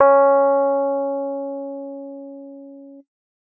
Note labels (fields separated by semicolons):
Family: keyboard; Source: electronic; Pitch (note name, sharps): C#4; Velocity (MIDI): 127